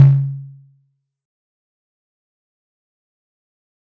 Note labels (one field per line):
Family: mallet percussion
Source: acoustic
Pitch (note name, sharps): C#3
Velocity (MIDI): 75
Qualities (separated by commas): fast decay, percussive